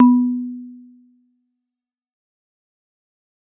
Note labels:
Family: mallet percussion; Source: acoustic; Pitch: B3; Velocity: 100; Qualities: dark, fast decay

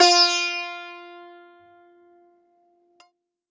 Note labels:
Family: guitar; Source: acoustic; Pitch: F4; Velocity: 127; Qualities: bright, multiphonic, reverb

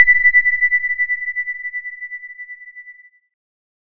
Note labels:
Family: keyboard; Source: electronic; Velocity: 50

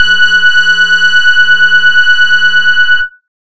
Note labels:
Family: bass; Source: synthesizer; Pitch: F#6; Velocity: 75

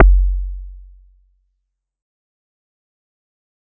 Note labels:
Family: mallet percussion; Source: acoustic; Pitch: F#1; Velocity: 100; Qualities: fast decay

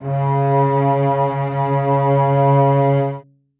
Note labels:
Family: string; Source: acoustic; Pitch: C#3; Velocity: 75; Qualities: reverb

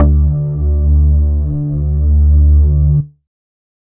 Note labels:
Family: bass; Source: synthesizer; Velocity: 127

